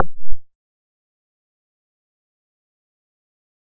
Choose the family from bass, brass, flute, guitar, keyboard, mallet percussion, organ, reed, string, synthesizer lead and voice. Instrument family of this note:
bass